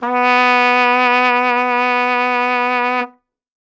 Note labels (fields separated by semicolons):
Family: brass; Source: acoustic; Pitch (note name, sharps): B3; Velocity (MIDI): 100